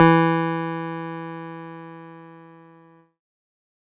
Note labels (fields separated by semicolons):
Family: keyboard; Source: electronic; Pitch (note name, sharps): E3; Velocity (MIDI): 75; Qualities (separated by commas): distorted